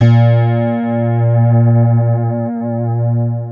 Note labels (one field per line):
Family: guitar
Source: electronic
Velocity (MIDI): 50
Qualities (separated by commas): long release, multiphonic, non-linear envelope